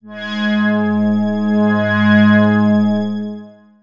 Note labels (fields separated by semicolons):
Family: synthesizer lead; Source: synthesizer; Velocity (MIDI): 75; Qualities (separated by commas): bright, long release, non-linear envelope